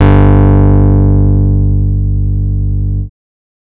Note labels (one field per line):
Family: bass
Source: synthesizer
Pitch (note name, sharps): G1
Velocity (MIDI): 127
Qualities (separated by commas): distorted